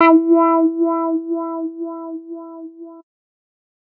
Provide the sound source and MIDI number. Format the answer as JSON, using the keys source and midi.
{"source": "synthesizer", "midi": 64}